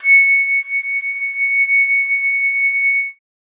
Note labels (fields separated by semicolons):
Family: flute; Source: acoustic; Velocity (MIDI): 127; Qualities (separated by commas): bright